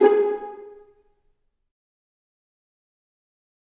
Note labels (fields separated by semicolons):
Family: string; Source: acoustic; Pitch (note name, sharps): G#4; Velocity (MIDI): 100; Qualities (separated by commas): dark, fast decay, percussive, reverb